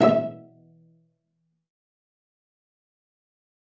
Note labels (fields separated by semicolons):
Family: string; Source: acoustic; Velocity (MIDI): 50; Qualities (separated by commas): fast decay, percussive, reverb